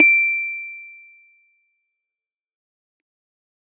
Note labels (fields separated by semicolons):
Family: keyboard; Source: electronic; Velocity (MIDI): 75; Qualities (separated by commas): fast decay